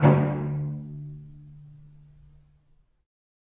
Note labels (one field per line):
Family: string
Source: acoustic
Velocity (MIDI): 127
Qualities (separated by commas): reverb